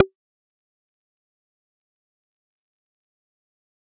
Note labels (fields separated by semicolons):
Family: bass; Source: synthesizer; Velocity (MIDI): 75; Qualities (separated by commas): fast decay, percussive